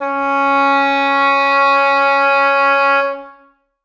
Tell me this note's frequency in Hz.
277.2 Hz